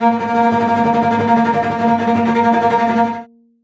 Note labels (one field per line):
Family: string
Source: acoustic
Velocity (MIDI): 127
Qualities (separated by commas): bright, non-linear envelope, reverb